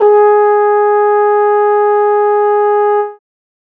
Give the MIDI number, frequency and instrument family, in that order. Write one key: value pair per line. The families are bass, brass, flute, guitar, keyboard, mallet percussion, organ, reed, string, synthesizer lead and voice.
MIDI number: 68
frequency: 415.3 Hz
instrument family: brass